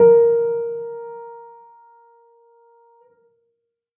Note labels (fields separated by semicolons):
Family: keyboard; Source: acoustic; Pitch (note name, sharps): A#4; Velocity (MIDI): 50; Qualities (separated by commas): dark, reverb